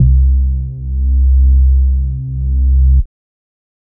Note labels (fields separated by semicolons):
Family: bass; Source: synthesizer; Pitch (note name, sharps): C2; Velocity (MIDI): 25